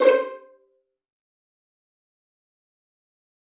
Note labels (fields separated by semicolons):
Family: string; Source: acoustic; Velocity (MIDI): 100; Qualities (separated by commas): fast decay, percussive, reverb